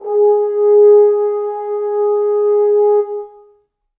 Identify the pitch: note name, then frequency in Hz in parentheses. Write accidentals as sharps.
G#4 (415.3 Hz)